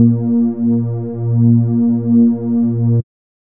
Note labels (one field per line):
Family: bass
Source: synthesizer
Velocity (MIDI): 127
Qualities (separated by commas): dark